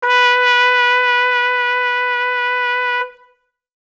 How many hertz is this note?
493.9 Hz